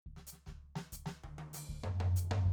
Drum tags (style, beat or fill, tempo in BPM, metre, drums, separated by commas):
Brazilian baião, fill, 95 BPM, 4/4, hi-hat pedal, snare, high tom, floor tom, kick